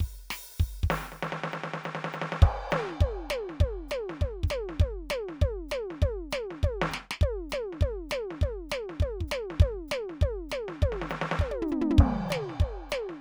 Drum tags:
rockabilly, beat, 200 BPM, 4/4, crash, open hi-hat, hi-hat pedal, snare, high tom, floor tom, kick

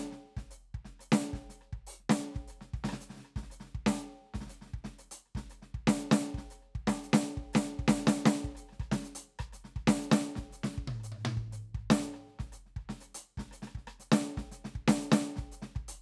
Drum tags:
songo, beat, 120 BPM, 4/4, closed hi-hat, open hi-hat, hi-hat pedal, snare, cross-stick, high tom, kick

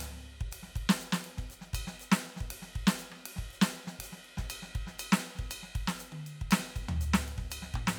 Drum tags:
songo, beat, 120 BPM, 4/4, ride, ride bell, closed hi-hat, hi-hat pedal, snare, cross-stick, high tom, mid tom, floor tom, kick

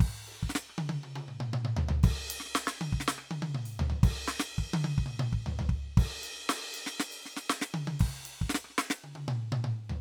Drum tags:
rock, beat, 120 BPM, 4/4, crash, ride, closed hi-hat, open hi-hat, snare, cross-stick, high tom, mid tom, floor tom, kick

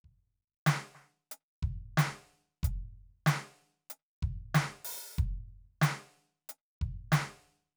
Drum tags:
rock, beat, 93 BPM, 4/4, closed hi-hat, open hi-hat, hi-hat pedal, snare, kick

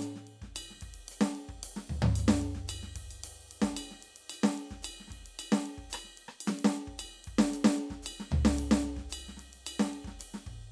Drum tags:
songo, beat, 112 BPM, 4/4, ride, ride bell, hi-hat pedal, snare, cross-stick, mid tom, floor tom, kick

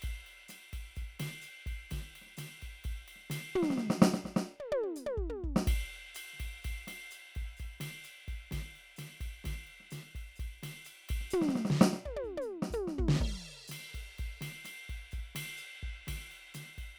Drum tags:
bossa nova, beat, 127 BPM, 4/4, crash, ride, open hi-hat, hi-hat pedal, snare, high tom, mid tom, floor tom, kick

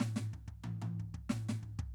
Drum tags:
Afro-Cuban bembé, fill, 122 BPM, 4/4, snare, high tom, floor tom, kick

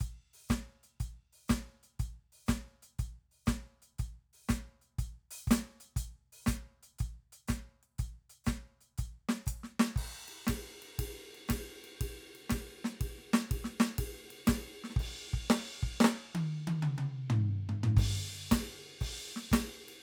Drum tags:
rock, beat, 120 BPM, 4/4, crash, ride, closed hi-hat, open hi-hat, hi-hat pedal, snare, high tom, mid tom, floor tom, kick

